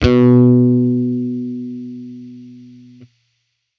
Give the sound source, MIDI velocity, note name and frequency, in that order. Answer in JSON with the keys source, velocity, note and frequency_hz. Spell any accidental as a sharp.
{"source": "electronic", "velocity": 50, "note": "B2", "frequency_hz": 123.5}